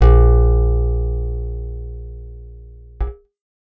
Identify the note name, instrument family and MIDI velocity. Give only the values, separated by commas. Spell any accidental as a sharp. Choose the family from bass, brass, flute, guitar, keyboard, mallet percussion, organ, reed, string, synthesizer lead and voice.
A#1, guitar, 127